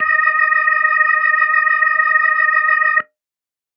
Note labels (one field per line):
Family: organ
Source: electronic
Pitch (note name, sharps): D#5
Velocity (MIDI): 50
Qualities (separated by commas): reverb